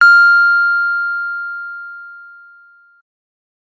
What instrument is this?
electronic keyboard